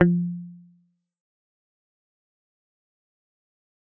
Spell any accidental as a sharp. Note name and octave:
F3